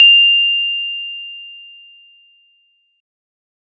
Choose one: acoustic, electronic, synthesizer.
electronic